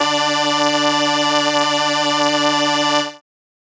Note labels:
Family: keyboard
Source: synthesizer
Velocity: 50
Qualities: bright

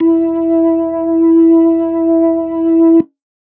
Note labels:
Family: organ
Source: electronic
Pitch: E4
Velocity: 50

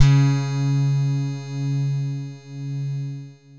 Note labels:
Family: guitar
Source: synthesizer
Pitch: C#3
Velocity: 75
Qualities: long release

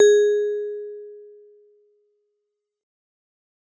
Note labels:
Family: mallet percussion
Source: acoustic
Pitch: G#4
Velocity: 100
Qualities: fast decay

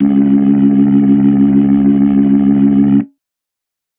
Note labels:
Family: organ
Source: electronic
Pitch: C#2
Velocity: 100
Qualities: distorted

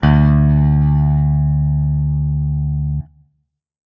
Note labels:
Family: guitar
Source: electronic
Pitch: D2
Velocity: 100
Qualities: distorted

